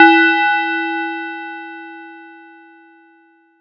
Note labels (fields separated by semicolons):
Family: mallet percussion; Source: acoustic; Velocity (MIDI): 75; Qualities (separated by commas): multiphonic